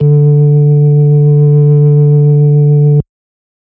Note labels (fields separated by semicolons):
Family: organ; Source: electronic; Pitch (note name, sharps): D3; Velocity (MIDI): 25; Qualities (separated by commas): distorted